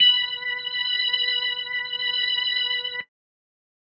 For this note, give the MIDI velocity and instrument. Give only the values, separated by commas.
75, electronic organ